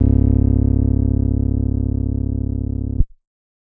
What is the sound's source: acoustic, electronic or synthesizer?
electronic